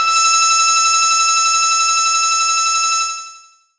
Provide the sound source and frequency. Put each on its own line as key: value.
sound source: synthesizer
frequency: 1319 Hz